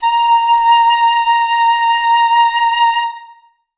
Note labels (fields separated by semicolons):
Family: flute; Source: acoustic; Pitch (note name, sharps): A#5; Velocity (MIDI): 127; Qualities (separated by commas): reverb